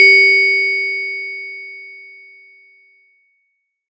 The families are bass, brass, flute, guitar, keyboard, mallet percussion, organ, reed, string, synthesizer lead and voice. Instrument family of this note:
mallet percussion